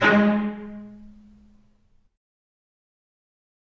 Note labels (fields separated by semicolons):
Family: string; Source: acoustic; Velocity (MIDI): 127; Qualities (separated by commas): fast decay, reverb